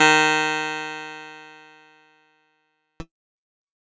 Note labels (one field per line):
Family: keyboard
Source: electronic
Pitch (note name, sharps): D#3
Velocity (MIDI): 25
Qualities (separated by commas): bright